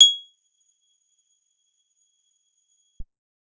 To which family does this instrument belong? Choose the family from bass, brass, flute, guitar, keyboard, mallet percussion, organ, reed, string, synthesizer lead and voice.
guitar